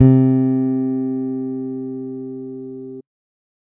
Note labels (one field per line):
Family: bass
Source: electronic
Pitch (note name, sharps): C3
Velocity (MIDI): 50